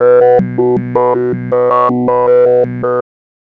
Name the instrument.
synthesizer bass